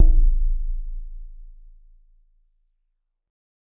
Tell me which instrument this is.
acoustic mallet percussion instrument